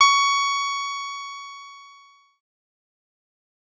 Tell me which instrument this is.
synthesizer bass